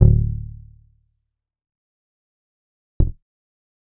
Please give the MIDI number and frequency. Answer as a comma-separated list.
26, 36.71 Hz